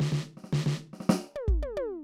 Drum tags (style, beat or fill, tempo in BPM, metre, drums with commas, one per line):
Afro-Cuban rumba
fill
110 BPM
4/4
snare, high tom, kick